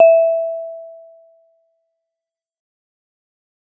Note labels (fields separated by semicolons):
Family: mallet percussion; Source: acoustic; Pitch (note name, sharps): E5; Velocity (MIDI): 75; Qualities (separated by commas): dark, fast decay